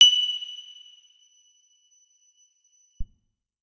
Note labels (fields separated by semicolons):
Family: guitar; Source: electronic; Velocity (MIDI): 75; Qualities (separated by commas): bright, percussive, reverb